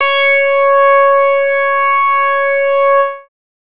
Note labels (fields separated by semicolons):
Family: bass; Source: synthesizer; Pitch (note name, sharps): C#5; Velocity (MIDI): 75; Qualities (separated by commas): distorted